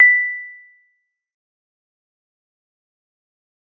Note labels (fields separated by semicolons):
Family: mallet percussion; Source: acoustic; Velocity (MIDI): 127; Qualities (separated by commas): fast decay, percussive